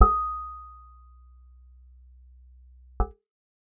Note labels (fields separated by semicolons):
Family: guitar; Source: acoustic; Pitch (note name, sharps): D#6; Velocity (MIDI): 25; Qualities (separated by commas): dark, percussive